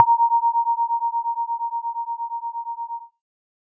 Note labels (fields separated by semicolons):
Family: synthesizer lead; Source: synthesizer; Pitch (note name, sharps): A#5; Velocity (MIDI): 50